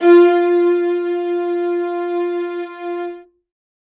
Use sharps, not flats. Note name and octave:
F4